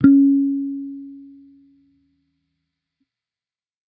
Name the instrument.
electronic bass